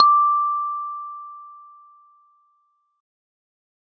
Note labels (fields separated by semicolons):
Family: keyboard; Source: electronic; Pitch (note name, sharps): D6; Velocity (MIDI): 50